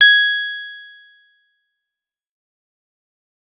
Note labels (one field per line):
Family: guitar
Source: electronic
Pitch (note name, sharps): G#6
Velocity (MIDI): 50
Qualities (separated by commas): bright, fast decay